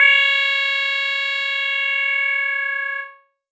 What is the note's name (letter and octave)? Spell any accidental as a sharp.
C#5